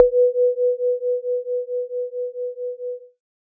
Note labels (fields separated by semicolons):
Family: synthesizer lead; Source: synthesizer; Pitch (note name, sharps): B4; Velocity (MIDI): 25